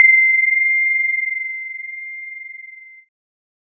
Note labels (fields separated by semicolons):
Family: keyboard; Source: electronic; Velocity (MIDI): 127; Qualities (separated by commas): multiphonic